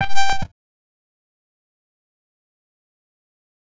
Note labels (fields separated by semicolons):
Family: bass; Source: synthesizer; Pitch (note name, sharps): G5; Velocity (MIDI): 127; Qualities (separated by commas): fast decay